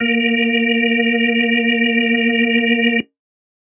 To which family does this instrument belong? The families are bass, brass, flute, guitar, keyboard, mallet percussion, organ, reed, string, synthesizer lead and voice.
organ